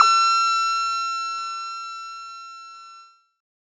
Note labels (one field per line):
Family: bass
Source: synthesizer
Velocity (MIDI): 50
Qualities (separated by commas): bright, distorted